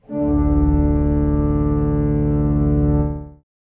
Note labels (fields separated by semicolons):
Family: organ; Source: acoustic; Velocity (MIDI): 127; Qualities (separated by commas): dark, reverb